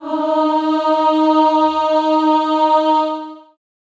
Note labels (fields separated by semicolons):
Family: voice; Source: acoustic; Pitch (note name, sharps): D#4; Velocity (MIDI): 127; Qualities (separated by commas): long release, reverb